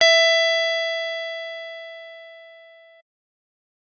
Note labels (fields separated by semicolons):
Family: keyboard; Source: electronic; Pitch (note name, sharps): E5; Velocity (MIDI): 100; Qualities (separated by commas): bright